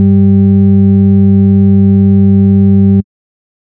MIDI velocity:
50